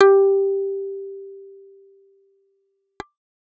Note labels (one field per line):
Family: bass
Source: synthesizer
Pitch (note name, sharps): G4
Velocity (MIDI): 100